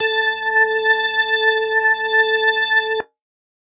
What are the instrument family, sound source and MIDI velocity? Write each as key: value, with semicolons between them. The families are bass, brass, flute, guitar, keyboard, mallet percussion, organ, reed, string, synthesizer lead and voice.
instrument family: organ; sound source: electronic; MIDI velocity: 25